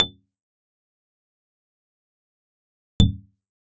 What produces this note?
acoustic guitar